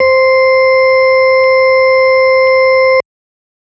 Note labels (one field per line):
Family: organ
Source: electronic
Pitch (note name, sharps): C5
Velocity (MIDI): 50